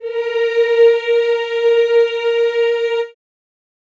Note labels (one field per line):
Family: voice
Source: acoustic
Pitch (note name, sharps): A#4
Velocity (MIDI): 127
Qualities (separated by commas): reverb